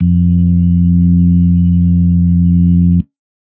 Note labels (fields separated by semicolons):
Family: organ; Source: electronic; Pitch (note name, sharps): F2; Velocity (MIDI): 25; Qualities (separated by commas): dark